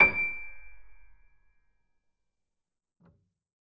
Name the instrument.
acoustic keyboard